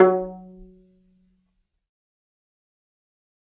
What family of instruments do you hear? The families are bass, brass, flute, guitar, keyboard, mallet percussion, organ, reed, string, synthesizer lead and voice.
string